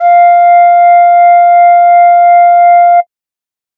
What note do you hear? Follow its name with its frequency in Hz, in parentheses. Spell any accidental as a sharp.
F5 (698.5 Hz)